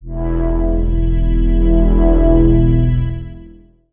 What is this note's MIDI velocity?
25